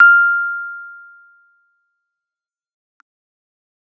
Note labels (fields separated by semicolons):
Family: keyboard; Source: electronic; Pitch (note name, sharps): F6; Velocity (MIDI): 25; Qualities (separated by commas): fast decay